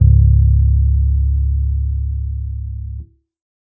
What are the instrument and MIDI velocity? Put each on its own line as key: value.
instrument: electronic bass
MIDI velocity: 25